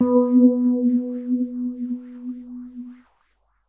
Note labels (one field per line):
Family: keyboard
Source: electronic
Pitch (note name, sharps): B3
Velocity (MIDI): 50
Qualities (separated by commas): dark, non-linear envelope